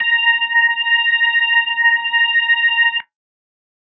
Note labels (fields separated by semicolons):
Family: organ; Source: electronic; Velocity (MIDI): 50